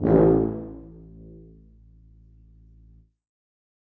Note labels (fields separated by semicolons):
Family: brass; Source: acoustic; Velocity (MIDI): 100; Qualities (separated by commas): reverb